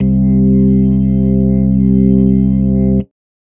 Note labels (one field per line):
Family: organ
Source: electronic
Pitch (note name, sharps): C2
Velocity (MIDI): 50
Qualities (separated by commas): dark